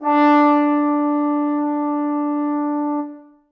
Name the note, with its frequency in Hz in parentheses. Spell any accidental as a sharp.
D4 (293.7 Hz)